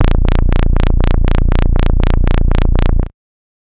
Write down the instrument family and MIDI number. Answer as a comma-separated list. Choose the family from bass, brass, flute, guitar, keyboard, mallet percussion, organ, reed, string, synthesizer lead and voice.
bass, 22